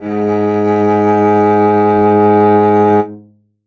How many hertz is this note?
103.8 Hz